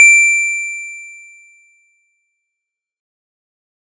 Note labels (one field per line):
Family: keyboard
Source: electronic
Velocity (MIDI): 100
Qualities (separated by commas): bright, distorted, fast decay